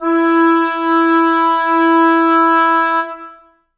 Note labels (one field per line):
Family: reed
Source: acoustic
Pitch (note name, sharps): E4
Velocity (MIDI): 127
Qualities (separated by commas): reverb